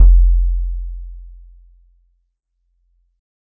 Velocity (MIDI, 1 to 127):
25